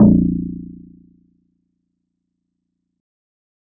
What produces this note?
synthesizer guitar